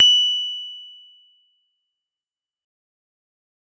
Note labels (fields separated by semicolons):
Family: keyboard; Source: electronic; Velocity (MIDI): 50; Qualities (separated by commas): bright, fast decay